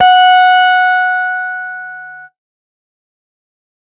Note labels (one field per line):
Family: guitar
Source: electronic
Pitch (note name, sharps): F#5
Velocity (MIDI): 50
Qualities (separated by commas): distorted